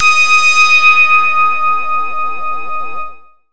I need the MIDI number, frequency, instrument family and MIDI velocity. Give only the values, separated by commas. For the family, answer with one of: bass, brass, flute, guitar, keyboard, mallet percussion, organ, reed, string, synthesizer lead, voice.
87, 1245 Hz, bass, 100